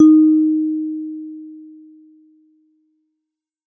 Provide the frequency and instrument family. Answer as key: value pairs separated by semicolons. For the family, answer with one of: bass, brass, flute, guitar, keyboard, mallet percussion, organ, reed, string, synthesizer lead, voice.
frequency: 311.1 Hz; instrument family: mallet percussion